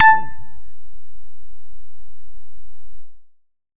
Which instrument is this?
synthesizer bass